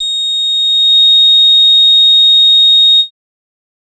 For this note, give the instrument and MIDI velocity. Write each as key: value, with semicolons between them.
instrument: synthesizer bass; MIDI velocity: 50